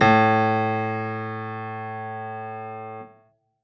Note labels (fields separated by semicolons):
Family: keyboard; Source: acoustic; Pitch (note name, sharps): A2; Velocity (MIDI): 127